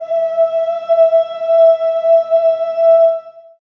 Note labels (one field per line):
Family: voice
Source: acoustic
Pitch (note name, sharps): E5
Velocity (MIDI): 75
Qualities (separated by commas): long release, reverb